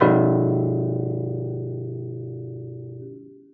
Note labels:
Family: keyboard; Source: acoustic; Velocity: 100; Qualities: reverb

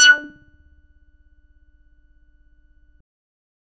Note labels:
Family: bass; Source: synthesizer; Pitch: F#6; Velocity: 75; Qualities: percussive

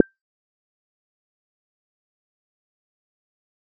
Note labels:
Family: bass; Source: synthesizer; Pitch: G6; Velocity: 50; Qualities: fast decay, percussive

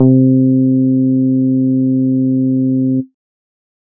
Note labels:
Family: bass; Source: synthesizer; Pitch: C3; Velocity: 25

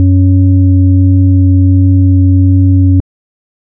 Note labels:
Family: organ; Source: electronic; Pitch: F#2; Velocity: 50; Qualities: dark

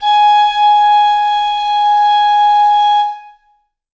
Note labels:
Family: flute; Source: acoustic; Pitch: G#5; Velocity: 75; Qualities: reverb

